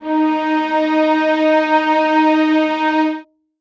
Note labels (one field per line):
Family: string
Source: acoustic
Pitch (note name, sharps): D#4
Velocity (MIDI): 75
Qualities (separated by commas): reverb